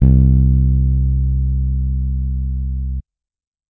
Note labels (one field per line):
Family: bass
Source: electronic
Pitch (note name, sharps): C2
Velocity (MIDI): 100